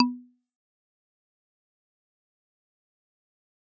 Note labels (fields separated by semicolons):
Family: mallet percussion; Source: acoustic; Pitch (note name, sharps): B3; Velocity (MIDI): 127; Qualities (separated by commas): fast decay, percussive